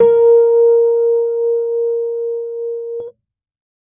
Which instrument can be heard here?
electronic keyboard